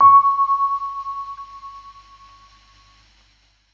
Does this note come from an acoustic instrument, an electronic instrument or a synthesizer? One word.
electronic